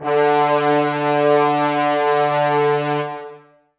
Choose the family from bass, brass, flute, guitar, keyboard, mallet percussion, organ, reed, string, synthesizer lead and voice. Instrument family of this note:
brass